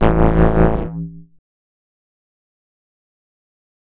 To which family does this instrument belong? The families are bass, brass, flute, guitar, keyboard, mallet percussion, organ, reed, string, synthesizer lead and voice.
bass